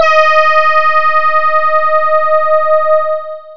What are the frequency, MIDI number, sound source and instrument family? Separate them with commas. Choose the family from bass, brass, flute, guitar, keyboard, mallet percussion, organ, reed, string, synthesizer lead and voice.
622.3 Hz, 75, synthesizer, voice